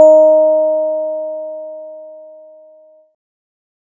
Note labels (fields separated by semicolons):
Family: bass; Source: synthesizer; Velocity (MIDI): 25